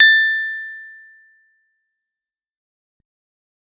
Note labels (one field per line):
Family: guitar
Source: electronic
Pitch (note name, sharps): A6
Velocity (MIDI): 75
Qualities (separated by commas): fast decay